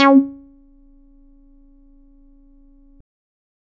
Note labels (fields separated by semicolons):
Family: bass; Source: synthesizer; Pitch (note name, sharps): C#4; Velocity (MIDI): 50; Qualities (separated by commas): distorted, percussive